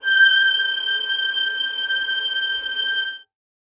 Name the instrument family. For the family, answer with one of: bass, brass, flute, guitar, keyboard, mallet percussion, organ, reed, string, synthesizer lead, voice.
string